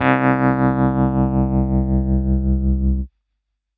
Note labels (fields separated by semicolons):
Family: keyboard; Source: electronic; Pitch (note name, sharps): C2; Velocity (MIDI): 127; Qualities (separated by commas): distorted